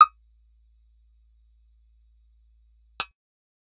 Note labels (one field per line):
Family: bass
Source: synthesizer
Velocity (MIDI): 127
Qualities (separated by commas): percussive